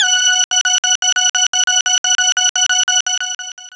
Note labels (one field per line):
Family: synthesizer lead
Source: synthesizer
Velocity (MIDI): 25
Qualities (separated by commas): long release